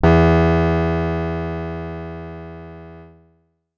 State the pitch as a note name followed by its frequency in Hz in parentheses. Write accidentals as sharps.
E2 (82.41 Hz)